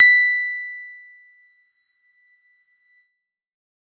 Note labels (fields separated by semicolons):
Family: keyboard; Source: electronic; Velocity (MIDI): 127; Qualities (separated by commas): bright